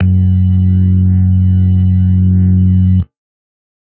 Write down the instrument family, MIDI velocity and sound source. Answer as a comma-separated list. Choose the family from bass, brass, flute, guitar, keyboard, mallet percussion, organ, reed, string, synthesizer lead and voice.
organ, 75, electronic